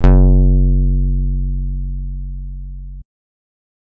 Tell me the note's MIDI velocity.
25